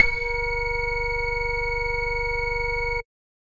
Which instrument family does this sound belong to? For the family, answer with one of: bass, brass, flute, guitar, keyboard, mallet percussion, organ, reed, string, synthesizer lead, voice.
bass